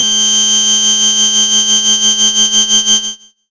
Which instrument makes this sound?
synthesizer bass